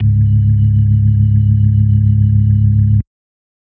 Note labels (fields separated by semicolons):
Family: organ; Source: electronic; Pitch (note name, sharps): C#1; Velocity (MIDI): 127; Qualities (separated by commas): dark